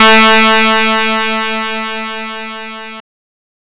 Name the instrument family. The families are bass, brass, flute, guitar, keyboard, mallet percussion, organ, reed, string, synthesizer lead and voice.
guitar